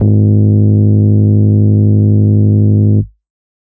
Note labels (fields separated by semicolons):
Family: organ; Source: electronic; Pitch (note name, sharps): G#1; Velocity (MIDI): 100